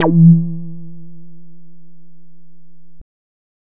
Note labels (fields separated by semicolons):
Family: bass; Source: synthesizer; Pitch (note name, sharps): E3; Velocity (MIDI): 25; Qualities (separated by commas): distorted